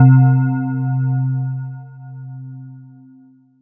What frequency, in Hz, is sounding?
130.8 Hz